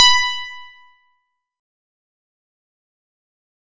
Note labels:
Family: guitar; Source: acoustic; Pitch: B5; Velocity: 75; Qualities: bright, distorted, fast decay, percussive

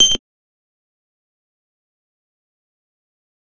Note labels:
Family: bass; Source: synthesizer; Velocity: 127; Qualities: bright, distorted, fast decay, percussive

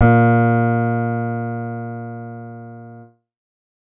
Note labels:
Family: keyboard; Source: synthesizer; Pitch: A#2; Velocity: 75; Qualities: distorted

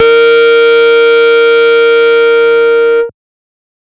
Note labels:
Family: bass; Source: synthesizer; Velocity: 25; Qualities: bright, distorted, multiphonic

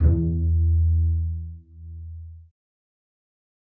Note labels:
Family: string; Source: acoustic; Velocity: 25; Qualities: dark, fast decay, reverb

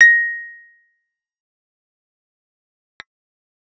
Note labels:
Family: bass; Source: synthesizer; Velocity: 75; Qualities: fast decay, percussive

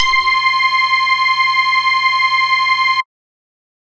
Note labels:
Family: bass; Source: synthesizer; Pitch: C6; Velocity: 127

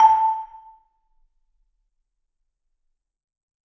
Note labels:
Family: mallet percussion; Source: acoustic; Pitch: A5; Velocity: 100; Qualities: percussive, reverb

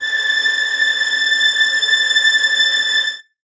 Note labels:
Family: string; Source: acoustic; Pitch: A6; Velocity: 50; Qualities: bright, non-linear envelope, reverb

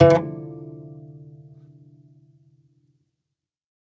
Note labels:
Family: string; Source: acoustic; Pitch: E3; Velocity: 100; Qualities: percussive, reverb

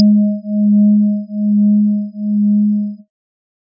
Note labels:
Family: organ; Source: electronic; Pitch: G#3; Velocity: 75; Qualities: dark

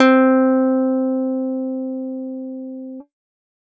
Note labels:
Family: guitar; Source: electronic; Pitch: C4; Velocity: 127

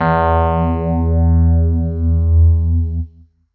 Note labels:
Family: keyboard; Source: electronic; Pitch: E2; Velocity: 100; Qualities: distorted

